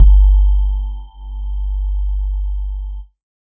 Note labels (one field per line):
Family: synthesizer lead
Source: synthesizer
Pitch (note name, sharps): G1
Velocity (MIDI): 75